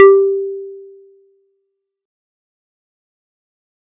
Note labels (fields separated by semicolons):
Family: mallet percussion; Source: acoustic; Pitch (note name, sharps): G4; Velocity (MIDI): 75; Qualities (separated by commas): fast decay